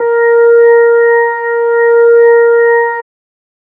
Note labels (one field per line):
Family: organ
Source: electronic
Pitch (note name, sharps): A#4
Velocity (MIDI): 25